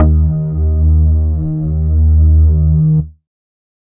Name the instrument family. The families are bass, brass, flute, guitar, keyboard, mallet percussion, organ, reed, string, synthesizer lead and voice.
bass